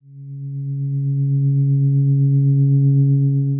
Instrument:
electronic guitar